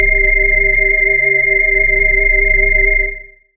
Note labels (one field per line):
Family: mallet percussion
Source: electronic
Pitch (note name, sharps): C1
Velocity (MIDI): 127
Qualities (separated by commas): bright, distorted, multiphonic